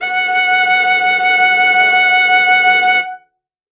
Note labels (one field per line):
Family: string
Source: acoustic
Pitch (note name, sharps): F#5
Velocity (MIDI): 100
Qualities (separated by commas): bright, reverb